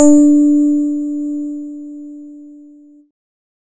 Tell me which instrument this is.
electronic keyboard